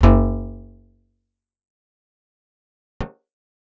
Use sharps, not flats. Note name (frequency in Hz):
F#1 (46.25 Hz)